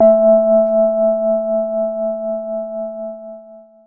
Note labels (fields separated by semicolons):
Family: keyboard; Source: electronic; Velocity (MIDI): 50; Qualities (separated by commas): long release, reverb